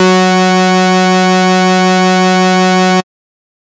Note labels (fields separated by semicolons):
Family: bass; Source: synthesizer; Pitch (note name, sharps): F#3; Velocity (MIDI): 50; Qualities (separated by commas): bright, distorted